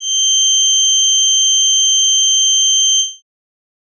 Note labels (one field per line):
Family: organ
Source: electronic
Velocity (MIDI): 127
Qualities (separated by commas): bright